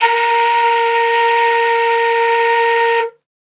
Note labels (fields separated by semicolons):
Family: flute; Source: acoustic; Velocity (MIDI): 75